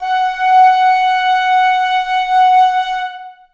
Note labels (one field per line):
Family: reed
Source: acoustic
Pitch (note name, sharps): F#5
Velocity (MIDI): 25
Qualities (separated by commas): reverb